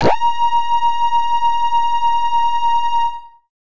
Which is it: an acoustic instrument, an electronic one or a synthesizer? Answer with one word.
synthesizer